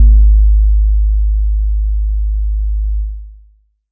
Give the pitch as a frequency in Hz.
51.91 Hz